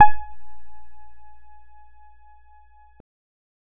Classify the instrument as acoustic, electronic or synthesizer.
synthesizer